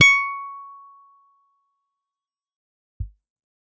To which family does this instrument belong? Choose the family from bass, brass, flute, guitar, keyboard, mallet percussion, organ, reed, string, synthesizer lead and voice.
guitar